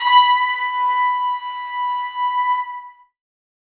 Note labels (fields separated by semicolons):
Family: brass; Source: acoustic; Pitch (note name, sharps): B5; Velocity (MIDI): 75; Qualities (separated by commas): bright, reverb